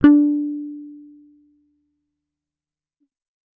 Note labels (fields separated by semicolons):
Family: bass; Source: electronic; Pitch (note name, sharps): D4; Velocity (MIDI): 127; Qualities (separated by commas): fast decay